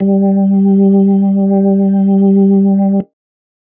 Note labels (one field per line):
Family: organ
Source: electronic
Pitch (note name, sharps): G3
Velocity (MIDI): 100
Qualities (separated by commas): dark